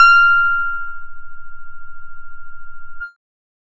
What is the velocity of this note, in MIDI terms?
25